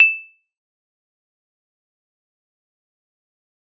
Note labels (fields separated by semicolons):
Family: mallet percussion; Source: acoustic; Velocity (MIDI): 25; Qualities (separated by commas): bright, fast decay, percussive